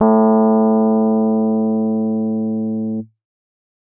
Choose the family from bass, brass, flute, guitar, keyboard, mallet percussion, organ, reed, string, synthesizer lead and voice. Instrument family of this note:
keyboard